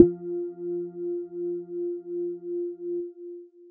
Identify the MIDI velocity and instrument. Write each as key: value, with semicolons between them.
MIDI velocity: 50; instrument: electronic mallet percussion instrument